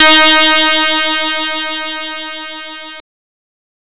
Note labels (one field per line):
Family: guitar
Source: synthesizer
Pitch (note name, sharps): D#4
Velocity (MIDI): 127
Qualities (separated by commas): bright, distorted